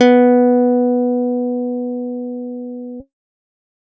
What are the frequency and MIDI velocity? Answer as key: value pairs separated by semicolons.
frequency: 246.9 Hz; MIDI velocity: 25